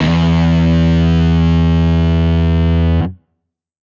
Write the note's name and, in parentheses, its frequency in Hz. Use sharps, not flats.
E2 (82.41 Hz)